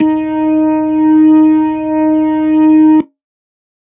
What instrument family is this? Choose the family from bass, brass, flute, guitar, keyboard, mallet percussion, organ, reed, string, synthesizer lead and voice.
organ